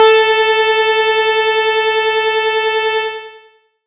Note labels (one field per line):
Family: bass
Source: synthesizer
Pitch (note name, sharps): A4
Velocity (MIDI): 127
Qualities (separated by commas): bright, distorted, long release